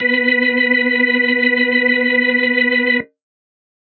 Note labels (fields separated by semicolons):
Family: organ; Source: electronic; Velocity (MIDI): 75; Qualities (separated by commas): reverb